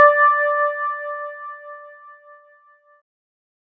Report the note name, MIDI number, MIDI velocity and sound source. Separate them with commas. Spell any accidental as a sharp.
D5, 74, 127, electronic